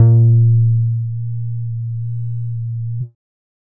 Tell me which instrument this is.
synthesizer bass